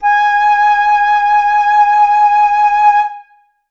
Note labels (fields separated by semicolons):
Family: flute; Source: acoustic; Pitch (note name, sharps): G#5; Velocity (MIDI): 127; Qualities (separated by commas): reverb